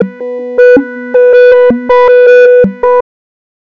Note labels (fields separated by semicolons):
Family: bass; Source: synthesizer; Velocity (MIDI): 75; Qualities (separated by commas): tempo-synced